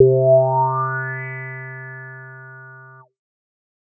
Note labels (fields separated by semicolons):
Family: bass; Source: synthesizer; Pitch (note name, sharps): C3; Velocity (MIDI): 50